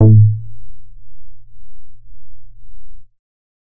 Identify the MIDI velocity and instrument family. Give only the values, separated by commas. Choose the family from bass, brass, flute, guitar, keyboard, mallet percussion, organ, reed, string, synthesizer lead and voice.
50, bass